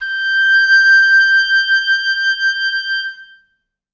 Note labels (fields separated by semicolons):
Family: reed; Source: acoustic; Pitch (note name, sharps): G6; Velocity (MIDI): 75; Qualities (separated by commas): reverb